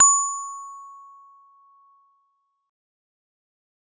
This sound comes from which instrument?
acoustic mallet percussion instrument